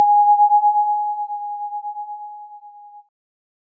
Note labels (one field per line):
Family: keyboard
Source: electronic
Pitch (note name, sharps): G#5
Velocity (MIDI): 127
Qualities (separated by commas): multiphonic